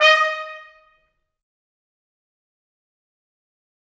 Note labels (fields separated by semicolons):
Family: brass; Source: acoustic; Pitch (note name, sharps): D#5; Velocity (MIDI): 127; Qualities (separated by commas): bright, fast decay, percussive, reverb